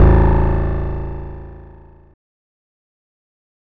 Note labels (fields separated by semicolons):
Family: guitar; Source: electronic; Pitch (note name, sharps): A0; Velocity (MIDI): 25; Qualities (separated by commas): bright, distorted, fast decay